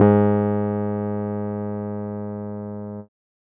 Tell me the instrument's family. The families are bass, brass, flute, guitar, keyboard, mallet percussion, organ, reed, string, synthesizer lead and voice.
keyboard